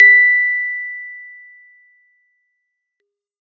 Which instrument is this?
acoustic keyboard